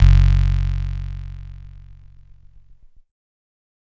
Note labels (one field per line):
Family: keyboard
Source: electronic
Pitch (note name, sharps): F#1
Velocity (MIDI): 25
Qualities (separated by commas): bright, distorted